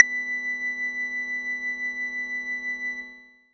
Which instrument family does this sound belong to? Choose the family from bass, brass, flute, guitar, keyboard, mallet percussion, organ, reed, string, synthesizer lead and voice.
bass